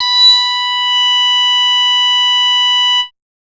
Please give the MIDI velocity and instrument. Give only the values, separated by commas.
50, synthesizer bass